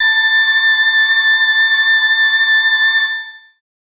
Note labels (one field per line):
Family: voice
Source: synthesizer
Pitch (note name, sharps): A6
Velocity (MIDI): 127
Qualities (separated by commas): bright, long release